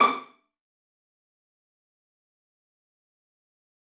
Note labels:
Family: string; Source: acoustic; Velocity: 127; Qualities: fast decay, percussive, reverb

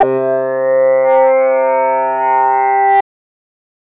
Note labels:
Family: voice; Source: synthesizer; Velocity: 100; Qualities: distorted

